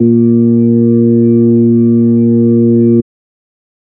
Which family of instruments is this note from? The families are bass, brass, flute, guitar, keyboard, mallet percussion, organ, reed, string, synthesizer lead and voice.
organ